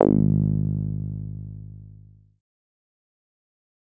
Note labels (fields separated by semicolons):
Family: synthesizer lead; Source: synthesizer; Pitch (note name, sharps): G#1; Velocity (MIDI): 25; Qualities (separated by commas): distorted, fast decay